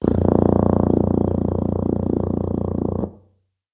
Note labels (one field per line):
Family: brass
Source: acoustic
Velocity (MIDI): 75